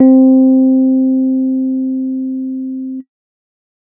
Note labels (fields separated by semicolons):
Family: keyboard; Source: electronic; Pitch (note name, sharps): C4; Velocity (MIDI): 25; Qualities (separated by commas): dark